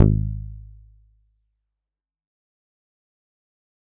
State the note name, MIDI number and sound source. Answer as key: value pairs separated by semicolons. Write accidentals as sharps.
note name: G#1; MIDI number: 32; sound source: synthesizer